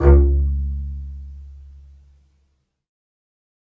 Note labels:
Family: string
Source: acoustic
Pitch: C#2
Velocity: 75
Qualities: reverb

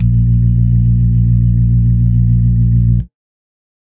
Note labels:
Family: organ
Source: electronic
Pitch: A#1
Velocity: 100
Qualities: dark, reverb

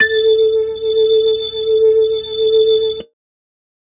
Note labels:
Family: organ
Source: electronic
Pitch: A4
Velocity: 50

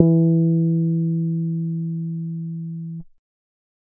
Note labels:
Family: bass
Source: synthesizer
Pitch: E3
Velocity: 25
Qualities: dark, reverb

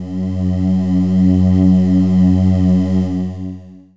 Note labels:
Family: voice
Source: synthesizer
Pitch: F#2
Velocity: 75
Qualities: distorted, long release

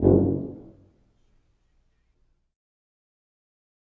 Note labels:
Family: brass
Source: acoustic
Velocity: 25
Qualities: dark, fast decay, reverb

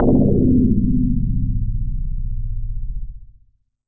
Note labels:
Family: synthesizer lead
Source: synthesizer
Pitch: B-1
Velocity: 25

